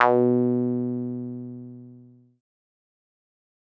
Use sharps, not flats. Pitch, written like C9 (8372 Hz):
B2 (123.5 Hz)